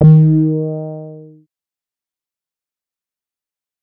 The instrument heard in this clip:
synthesizer bass